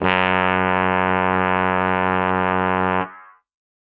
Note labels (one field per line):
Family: brass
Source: acoustic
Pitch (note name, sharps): F#2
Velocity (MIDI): 100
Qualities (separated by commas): bright